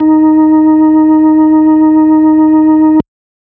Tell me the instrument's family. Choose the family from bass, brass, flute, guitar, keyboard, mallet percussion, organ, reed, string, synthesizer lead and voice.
organ